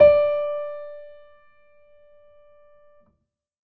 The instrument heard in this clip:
acoustic keyboard